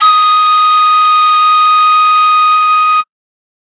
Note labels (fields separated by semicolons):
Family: flute; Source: acoustic; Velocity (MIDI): 127